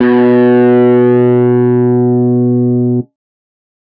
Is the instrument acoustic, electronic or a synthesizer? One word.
electronic